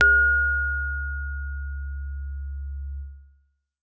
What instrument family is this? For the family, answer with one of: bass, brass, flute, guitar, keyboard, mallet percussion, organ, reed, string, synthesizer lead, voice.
keyboard